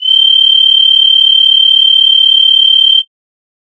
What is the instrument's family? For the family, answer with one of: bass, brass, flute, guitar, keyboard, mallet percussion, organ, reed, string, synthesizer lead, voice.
flute